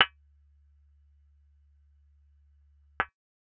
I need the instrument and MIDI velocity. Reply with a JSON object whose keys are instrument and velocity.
{"instrument": "synthesizer bass", "velocity": 75}